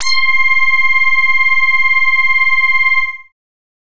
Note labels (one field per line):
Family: bass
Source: synthesizer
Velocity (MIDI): 25